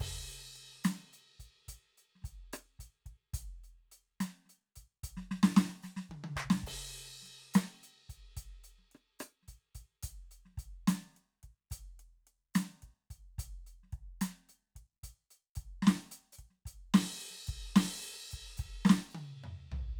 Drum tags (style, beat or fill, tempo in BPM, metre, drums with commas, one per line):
blues shuffle
beat
72 BPM
4/4
crash, closed hi-hat, open hi-hat, hi-hat pedal, percussion, snare, cross-stick, high tom, mid tom, floor tom, kick